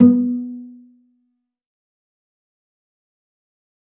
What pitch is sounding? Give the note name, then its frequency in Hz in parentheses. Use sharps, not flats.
B3 (246.9 Hz)